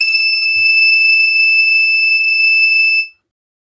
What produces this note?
acoustic reed instrument